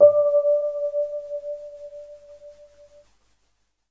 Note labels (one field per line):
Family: keyboard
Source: electronic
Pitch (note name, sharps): D5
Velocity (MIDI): 25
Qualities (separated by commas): dark